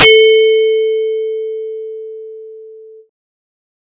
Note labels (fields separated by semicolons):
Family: bass; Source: synthesizer; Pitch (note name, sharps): A4; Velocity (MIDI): 127